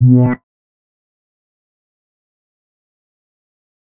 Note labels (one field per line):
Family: bass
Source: synthesizer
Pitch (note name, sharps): B2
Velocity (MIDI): 25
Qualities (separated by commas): fast decay, percussive